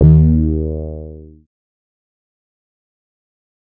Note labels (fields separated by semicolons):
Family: bass; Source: synthesizer; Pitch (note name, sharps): D#2; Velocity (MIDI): 25; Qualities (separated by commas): distorted, fast decay